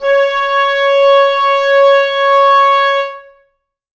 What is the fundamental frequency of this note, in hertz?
554.4 Hz